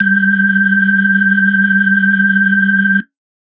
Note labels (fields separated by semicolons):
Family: organ; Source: electronic; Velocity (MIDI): 25